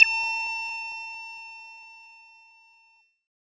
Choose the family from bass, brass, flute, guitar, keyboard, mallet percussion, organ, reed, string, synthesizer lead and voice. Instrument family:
bass